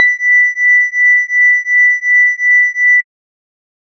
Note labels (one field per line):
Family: bass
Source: synthesizer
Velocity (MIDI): 127